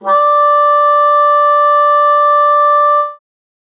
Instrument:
acoustic reed instrument